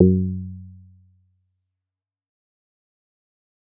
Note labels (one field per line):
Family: bass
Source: synthesizer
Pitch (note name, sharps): F#2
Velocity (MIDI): 75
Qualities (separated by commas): dark, fast decay